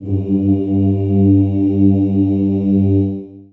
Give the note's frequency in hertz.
98 Hz